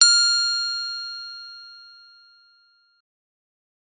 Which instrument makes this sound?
electronic keyboard